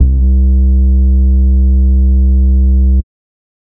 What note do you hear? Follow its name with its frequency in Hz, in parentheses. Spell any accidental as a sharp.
C2 (65.41 Hz)